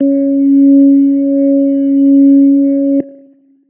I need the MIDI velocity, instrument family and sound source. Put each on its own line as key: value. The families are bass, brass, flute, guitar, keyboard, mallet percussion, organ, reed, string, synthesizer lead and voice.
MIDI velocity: 127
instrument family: organ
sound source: electronic